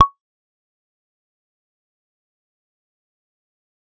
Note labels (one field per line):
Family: bass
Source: synthesizer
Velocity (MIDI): 50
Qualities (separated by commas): fast decay, percussive